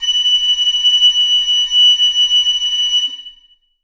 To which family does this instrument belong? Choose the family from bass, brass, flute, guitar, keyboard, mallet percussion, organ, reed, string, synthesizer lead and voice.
flute